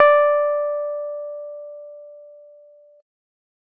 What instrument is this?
electronic keyboard